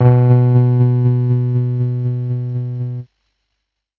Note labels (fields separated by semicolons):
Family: keyboard; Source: electronic; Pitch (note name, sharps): B2; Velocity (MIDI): 75; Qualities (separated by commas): distorted, tempo-synced